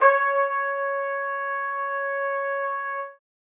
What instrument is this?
acoustic brass instrument